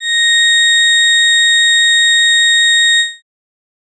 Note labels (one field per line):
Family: organ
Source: electronic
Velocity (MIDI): 100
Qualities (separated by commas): bright